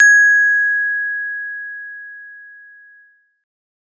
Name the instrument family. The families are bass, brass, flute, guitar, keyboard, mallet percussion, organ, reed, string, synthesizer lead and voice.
mallet percussion